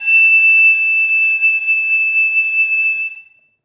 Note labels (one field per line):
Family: flute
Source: acoustic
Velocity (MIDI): 100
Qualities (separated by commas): bright, reverb